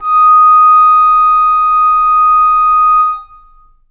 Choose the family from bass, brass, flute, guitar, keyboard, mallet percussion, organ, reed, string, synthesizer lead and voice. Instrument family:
flute